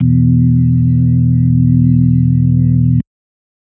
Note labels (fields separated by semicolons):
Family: organ; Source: electronic; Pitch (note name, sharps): E1; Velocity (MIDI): 50; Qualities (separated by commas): dark